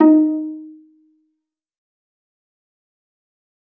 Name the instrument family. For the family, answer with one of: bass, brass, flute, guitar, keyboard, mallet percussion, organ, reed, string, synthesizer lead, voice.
string